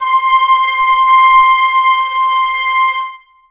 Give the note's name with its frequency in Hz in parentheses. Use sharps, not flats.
C6 (1047 Hz)